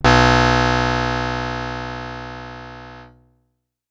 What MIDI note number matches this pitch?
35